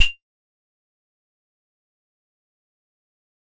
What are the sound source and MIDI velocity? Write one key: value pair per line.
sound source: acoustic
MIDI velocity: 25